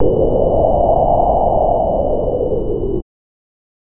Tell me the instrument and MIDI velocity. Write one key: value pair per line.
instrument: synthesizer bass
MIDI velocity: 127